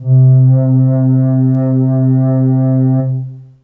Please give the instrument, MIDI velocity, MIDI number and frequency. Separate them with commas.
acoustic flute, 50, 48, 130.8 Hz